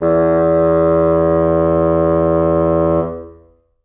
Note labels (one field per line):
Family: reed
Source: acoustic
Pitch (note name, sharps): E2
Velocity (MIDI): 127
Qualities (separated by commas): reverb